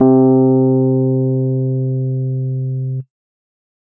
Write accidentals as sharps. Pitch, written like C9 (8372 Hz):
C3 (130.8 Hz)